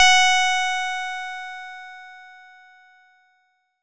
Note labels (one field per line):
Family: bass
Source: synthesizer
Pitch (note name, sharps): F#5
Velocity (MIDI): 100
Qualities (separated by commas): bright, distorted